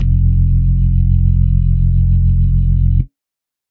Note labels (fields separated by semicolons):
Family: organ; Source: electronic; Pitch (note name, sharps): F1; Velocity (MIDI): 127; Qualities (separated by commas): dark, reverb